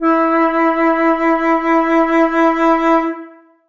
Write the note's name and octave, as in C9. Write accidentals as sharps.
E4